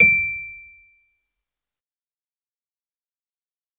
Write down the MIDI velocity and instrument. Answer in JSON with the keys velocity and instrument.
{"velocity": 75, "instrument": "electronic keyboard"}